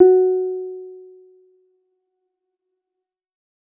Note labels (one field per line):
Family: keyboard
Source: electronic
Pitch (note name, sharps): F#4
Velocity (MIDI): 25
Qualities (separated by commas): dark